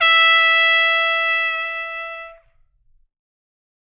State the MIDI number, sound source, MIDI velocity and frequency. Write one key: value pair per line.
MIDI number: 76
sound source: acoustic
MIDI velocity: 100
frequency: 659.3 Hz